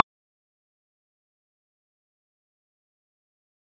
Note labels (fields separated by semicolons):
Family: mallet percussion; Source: electronic; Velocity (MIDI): 75; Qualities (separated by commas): fast decay, percussive